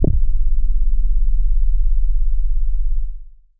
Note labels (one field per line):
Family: bass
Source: synthesizer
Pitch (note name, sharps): C#0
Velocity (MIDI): 25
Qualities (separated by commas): distorted, tempo-synced